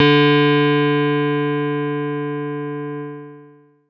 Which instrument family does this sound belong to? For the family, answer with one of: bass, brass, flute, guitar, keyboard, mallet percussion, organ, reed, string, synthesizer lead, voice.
keyboard